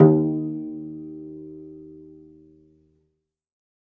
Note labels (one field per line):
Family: string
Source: acoustic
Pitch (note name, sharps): D#2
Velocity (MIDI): 127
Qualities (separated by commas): dark, reverb